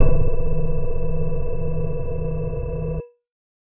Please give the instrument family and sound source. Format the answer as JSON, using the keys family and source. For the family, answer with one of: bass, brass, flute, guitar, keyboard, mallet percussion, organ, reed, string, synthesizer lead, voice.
{"family": "keyboard", "source": "electronic"}